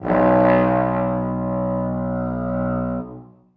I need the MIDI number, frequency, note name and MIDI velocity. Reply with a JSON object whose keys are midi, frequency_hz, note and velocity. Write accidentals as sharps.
{"midi": 35, "frequency_hz": 61.74, "note": "B1", "velocity": 127}